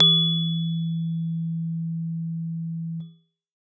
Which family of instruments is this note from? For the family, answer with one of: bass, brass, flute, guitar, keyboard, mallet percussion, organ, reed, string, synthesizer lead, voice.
keyboard